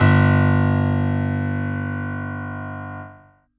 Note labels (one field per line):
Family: keyboard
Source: acoustic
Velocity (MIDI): 100